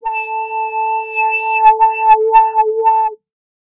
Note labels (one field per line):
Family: bass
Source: synthesizer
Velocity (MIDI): 75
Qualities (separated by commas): distorted, non-linear envelope